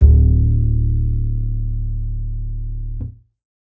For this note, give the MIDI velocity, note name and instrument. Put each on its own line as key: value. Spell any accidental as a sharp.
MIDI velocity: 75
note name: D1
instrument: acoustic bass